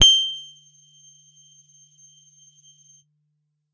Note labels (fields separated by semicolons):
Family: guitar; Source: electronic; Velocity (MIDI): 127; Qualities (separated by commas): bright, percussive